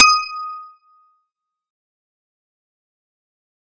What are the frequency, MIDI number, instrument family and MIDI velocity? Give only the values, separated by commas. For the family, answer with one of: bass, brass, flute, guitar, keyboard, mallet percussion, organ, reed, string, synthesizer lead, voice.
1245 Hz, 87, guitar, 127